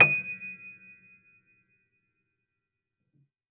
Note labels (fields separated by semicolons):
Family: keyboard; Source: acoustic; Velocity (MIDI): 127; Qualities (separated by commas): fast decay, percussive, reverb